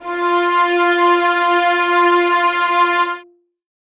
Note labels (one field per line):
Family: string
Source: acoustic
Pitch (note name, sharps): F4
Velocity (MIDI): 50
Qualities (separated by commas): reverb